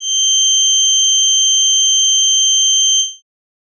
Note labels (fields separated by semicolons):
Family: organ; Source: electronic; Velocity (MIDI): 75; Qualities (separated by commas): bright